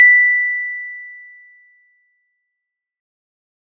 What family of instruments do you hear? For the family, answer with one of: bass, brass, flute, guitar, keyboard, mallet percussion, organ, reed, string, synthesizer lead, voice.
mallet percussion